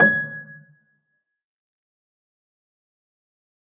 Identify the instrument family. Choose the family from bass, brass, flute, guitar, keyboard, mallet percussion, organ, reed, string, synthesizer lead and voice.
keyboard